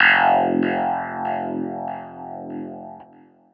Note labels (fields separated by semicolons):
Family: keyboard; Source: electronic; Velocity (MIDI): 127